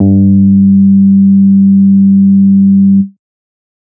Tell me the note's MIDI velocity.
100